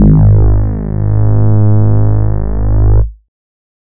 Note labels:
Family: bass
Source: synthesizer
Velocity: 25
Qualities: distorted

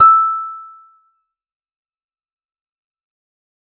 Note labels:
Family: guitar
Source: acoustic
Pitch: E6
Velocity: 75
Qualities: fast decay, percussive

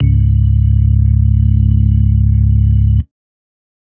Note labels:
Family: organ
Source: electronic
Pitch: C#1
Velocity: 25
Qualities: dark

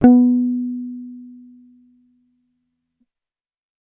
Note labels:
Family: bass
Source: electronic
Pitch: B3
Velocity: 25

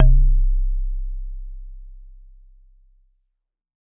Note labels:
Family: mallet percussion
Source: acoustic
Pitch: C1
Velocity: 25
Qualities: dark

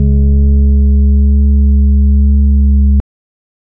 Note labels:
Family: organ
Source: electronic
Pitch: C#2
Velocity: 25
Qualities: dark

